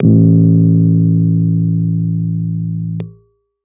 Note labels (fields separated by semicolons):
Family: keyboard; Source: electronic; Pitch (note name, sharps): A1; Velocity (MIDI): 75; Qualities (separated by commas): dark